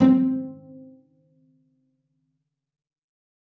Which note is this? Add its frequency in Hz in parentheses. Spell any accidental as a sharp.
C4 (261.6 Hz)